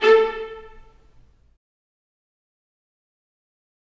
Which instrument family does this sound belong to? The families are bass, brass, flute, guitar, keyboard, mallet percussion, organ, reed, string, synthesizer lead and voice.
string